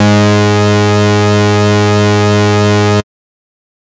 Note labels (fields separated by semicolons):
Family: bass; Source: synthesizer; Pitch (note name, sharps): G#2; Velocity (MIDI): 50; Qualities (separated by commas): bright, distorted